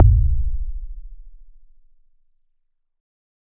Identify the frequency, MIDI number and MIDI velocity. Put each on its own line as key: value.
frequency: 13.75 Hz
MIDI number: 9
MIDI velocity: 127